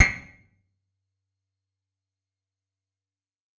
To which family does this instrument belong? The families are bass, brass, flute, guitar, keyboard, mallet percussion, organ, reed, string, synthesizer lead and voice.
guitar